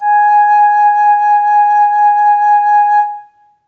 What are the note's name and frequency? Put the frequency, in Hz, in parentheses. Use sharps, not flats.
G#5 (830.6 Hz)